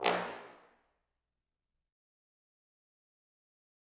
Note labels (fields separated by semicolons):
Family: brass; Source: acoustic; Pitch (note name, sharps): A#1; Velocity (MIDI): 127; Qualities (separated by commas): bright, fast decay, percussive, reverb